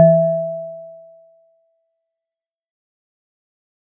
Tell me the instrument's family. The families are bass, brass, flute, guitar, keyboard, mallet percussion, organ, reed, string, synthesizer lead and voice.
mallet percussion